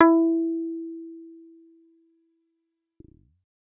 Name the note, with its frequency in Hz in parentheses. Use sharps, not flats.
E4 (329.6 Hz)